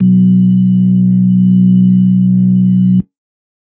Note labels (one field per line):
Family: organ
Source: electronic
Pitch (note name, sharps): B1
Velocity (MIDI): 100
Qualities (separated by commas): dark